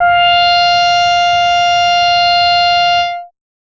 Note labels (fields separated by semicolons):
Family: bass; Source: synthesizer; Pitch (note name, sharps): F5; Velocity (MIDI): 50; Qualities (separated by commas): bright, distorted